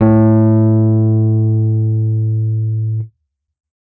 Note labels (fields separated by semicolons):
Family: keyboard; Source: electronic; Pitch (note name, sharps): A2; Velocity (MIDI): 100; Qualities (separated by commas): distorted